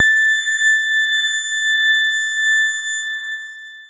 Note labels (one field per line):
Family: keyboard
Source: electronic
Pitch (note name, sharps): A6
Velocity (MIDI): 127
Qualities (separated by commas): long release